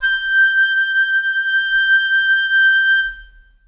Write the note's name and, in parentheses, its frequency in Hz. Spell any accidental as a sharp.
G6 (1568 Hz)